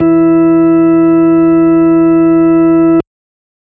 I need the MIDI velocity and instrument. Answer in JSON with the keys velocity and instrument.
{"velocity": 75, "instrument": "electronic organ"}